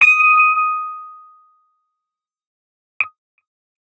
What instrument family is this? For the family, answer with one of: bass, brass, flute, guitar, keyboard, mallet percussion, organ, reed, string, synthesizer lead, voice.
guitar